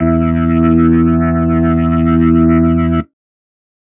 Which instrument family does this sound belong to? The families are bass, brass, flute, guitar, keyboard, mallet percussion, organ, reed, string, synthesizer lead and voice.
keyboard